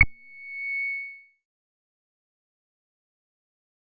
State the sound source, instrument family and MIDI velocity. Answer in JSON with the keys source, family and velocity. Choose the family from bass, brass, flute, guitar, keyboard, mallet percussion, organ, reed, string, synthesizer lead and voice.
{"source": "synthesizer", "family": "bass", "velocity": 25}